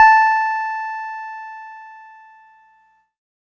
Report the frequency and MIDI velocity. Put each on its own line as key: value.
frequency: 880 Hz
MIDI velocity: 100